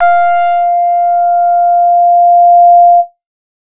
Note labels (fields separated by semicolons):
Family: bass; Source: synthesizer; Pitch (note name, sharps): F5; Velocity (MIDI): 25; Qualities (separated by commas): distorted